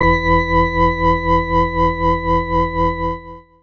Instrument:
electronic organ